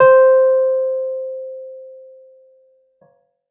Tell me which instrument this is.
electronic keyboard